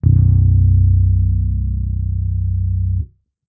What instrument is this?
electronic bass